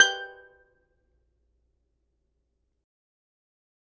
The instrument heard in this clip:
acoustic mallet percussion instrument